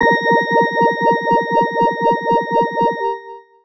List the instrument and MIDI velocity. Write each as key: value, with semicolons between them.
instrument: electronic organ; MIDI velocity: 25